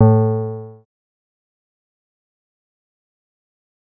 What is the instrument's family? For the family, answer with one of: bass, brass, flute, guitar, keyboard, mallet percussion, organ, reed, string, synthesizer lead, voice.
synthesizer lead